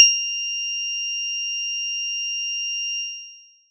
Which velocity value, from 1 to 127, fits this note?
75